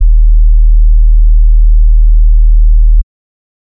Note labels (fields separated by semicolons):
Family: bass; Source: synthesizer; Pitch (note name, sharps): D#1; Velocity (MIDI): 50; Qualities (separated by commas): dark